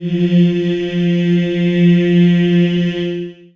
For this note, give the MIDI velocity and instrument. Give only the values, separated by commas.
25, acoustic voice